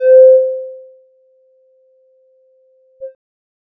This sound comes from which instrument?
synthesizer bass